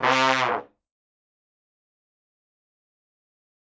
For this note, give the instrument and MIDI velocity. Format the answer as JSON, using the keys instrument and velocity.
{"instrument": "acoustic brass instrument", "velocity": 50}